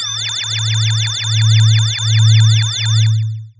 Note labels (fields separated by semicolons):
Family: mallet percussion; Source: electronic; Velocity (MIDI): 127; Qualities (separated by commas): bright, distorted, long release, multiphonic